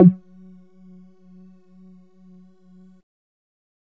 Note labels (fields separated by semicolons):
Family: bass; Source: synthesizer; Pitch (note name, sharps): F#3; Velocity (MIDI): 25; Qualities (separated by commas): percussive